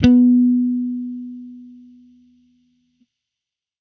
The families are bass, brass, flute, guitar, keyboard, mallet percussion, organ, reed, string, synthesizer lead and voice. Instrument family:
bass